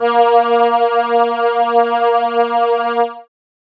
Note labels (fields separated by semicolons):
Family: keyboard; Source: synthesizer; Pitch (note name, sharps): A#3; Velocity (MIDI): 50